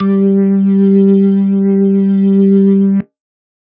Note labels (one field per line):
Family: organ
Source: electronic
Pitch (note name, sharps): G3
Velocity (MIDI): 50